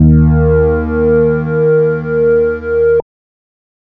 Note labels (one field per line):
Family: bass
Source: synthesizer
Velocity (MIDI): 100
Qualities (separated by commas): distorted, multiphonic